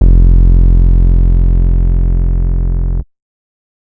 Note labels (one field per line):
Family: bass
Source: synthesizer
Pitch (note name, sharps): F1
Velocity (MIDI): 127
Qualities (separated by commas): distorted